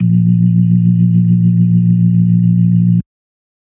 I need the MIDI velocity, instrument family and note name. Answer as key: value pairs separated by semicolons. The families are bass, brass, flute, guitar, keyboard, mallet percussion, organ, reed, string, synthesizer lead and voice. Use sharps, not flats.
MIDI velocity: 75; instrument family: organ; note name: A#1